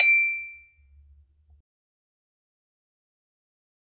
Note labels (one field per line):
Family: mallet percussion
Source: acoustic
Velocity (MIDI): 50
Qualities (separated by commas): fast decay, percussive, reverb